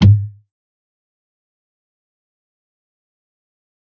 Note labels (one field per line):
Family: guitar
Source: electronic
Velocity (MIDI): 25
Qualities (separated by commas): distorted, fast decay, percussive